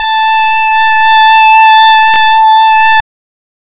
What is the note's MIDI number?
81